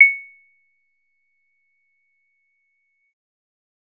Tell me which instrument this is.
synthesizer bass